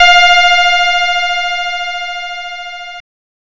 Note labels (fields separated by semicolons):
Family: guitar; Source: synthesizer; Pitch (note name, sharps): F5; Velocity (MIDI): 25; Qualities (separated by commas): bright, distorted